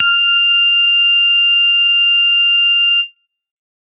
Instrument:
synthesizer bass